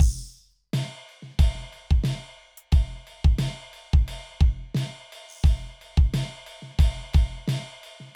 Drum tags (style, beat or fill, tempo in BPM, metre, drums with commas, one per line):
rock
beat
88 BPM
4/4
crash, ride, ride bell, closed hi-hat, hi-hat pedal, snare, kick